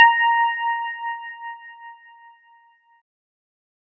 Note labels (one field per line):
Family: keyboard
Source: electronic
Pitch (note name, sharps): A#5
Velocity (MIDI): 50